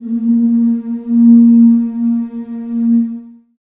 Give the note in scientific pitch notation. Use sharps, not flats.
A#3